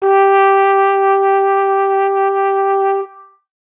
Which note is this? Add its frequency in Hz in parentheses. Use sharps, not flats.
G4 (392 Hz)